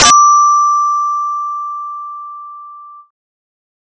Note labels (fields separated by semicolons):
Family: bass; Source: synthesizer; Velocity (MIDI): 100; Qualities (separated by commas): bright